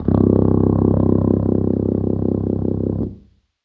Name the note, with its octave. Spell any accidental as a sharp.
C1